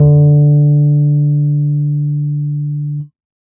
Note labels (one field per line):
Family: keyboard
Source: electronic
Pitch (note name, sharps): D3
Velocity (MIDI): 75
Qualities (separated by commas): dark